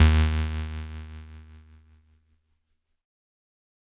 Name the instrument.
electronic keyboard